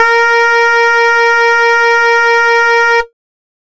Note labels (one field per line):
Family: bass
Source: synthesizer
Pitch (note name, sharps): A#4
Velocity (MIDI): 127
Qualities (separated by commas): bright, distorted, multiphonic, tempo-synced